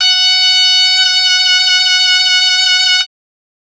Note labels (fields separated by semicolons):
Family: reed; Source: acoustic; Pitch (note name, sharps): F#5; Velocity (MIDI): 75; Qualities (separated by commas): bright, reverb